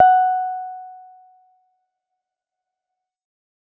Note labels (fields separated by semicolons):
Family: keyboard; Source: electronic; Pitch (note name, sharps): F#5; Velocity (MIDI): 25; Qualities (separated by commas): dark, fast decay